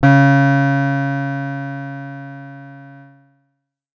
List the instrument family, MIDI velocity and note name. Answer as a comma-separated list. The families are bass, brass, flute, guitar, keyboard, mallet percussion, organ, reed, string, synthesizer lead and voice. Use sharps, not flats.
guitar, 25, C#3